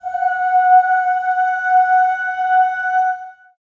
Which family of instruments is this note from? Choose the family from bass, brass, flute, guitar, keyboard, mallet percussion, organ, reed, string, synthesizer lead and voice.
voice